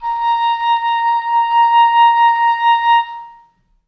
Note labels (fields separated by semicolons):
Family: reed; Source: acoustic; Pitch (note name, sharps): A#5; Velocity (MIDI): 50; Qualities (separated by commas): reverb